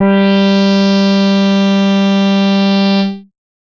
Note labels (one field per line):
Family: bass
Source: synthesizer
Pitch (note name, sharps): G3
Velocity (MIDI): 50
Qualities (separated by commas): bright, distorted